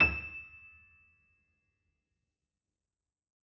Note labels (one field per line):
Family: keyboard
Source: acoustic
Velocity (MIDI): 25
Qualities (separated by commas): fast decay, percussive